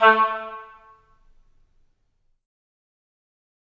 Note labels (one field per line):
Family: reed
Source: acoustic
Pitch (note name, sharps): A3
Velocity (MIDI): 75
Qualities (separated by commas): fast decay, percussive, reverb